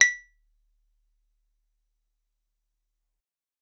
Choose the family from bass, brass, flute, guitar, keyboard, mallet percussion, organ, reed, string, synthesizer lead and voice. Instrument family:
guitar